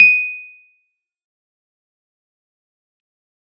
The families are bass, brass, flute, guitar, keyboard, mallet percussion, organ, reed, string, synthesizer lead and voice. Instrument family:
keyboard